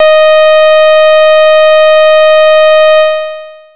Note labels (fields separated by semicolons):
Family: bass; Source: synthesizer; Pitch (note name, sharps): D#5; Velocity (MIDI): 75; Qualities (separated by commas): bright, distorted, long release